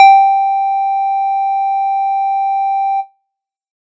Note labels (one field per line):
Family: bass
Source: synthesizer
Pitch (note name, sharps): G5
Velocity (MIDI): 100